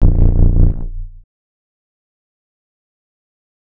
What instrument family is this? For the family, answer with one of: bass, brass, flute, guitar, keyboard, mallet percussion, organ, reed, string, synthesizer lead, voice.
bass